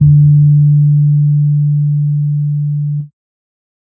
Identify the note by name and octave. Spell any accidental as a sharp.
D3